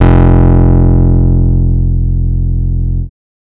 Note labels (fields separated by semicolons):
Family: bass; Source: synthesizer; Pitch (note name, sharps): F1; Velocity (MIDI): 50; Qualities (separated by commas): distorted